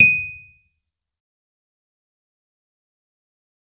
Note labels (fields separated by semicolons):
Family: keyboard; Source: electronic; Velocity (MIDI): 75; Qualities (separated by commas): fast decay, percussive